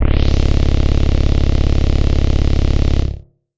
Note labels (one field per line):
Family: bass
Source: synthesizer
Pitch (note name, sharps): C#0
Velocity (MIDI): 100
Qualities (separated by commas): distorted